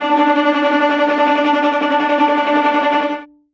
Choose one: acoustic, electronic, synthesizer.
acoustic